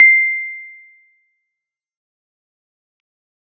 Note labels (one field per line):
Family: keyboard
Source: electronic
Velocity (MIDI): 100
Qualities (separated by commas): fast decay, percussive